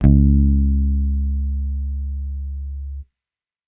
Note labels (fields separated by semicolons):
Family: bass; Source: electronic; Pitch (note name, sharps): C#2; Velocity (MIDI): 25